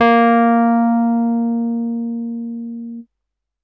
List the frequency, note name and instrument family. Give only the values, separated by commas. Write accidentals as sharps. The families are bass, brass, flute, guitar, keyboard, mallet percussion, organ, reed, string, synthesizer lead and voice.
233.1 Hz, A#3, keyboard